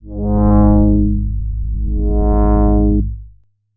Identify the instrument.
synthesizer bass